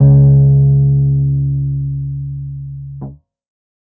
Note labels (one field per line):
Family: keyboard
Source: electronic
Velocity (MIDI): 25